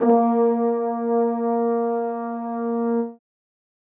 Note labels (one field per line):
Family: brass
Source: acoustic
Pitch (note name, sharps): A#3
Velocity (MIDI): 25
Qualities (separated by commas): reverb